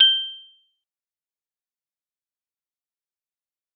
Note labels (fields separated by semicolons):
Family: mallet percussion; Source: acoustic; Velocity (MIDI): 75; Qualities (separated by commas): bright, fast decay, percussive